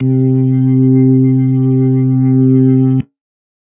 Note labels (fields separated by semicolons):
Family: organ; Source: electronic; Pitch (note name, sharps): C3; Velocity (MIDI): 100